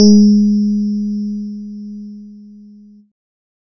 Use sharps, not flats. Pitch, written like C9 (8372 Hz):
G#3 (207.7 Hz)